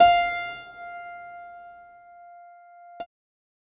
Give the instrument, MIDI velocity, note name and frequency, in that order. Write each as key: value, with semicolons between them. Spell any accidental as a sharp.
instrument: electronic keyboard; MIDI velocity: 127; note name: F5; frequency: 698.5 Hz